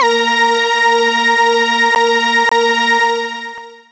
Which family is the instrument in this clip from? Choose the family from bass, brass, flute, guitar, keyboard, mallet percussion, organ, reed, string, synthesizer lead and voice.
synthesizer lead